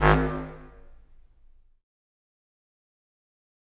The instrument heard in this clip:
acoustic reed instrument